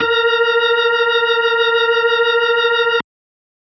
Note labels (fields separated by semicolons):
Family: organ; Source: electronic; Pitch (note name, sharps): A#4; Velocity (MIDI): 100